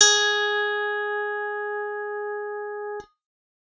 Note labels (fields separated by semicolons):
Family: guitar; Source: electronic; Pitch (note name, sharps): G#4; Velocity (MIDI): 127; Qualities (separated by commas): bright, reverb